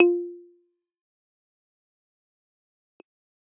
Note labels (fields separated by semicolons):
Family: keyboard; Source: electronic; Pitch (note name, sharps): F4; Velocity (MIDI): 50; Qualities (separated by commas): fast decay, percussive